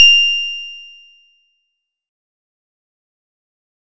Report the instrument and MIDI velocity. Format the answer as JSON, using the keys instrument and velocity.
{"instrument": "synthesizer guitar", "velocity": 25}